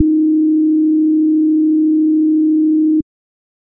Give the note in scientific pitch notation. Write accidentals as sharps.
D#4